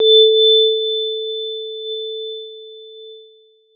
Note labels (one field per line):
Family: keyboard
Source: electronic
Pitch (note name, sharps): A4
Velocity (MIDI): 127